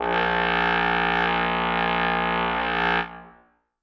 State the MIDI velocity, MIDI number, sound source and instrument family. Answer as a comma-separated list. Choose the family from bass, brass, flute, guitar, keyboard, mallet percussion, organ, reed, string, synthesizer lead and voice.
75, 34, acoustic, brass